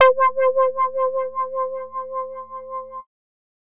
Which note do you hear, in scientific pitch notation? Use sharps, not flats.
C5